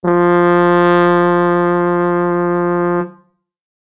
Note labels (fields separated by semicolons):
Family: brass; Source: acoustic; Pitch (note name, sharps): F3; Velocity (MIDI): 127